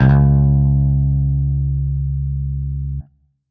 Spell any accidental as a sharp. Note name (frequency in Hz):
C#2 (69.3 Hz)